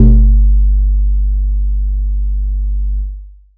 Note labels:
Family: mallet percussion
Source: acoustic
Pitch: G1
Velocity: 100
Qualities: long release

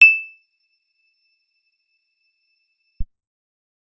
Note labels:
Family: guitar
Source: acoustic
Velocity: 50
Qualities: bright, percussive

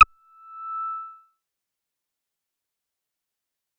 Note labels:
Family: bass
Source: synthesizer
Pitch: E6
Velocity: 127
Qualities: fast decay

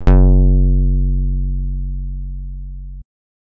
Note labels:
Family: guitar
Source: electronic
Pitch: F#1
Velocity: 127

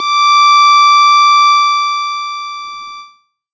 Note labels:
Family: keyboard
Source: electronic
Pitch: D6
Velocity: 25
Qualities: bright, distorted, multiphonic

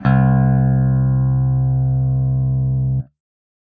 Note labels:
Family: guitar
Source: electronic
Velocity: 75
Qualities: distorted

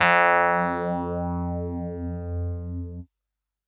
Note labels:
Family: keyboard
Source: electronic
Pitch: F2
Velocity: 127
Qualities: distorted

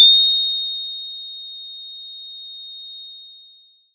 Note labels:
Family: mallet percussion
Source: acoustic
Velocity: 25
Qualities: bright, long release

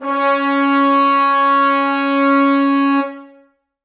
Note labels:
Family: brass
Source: acoustic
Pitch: C#4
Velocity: 127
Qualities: bright, reverb

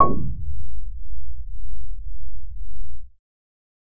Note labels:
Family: bass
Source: synthesizer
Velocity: 25

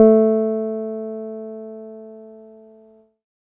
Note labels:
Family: keyboard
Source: electronic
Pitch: A3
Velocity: 127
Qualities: dark

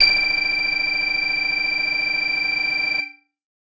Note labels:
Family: keyboard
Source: electronic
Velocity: 75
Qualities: distorted

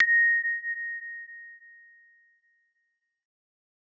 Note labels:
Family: mallet percussion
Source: acoustic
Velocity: 100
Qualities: bright, non-linear envelope

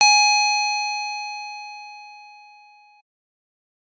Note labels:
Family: keyboard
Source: electronic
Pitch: G#5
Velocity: 127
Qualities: bright

